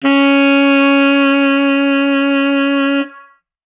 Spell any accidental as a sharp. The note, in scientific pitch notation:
C#4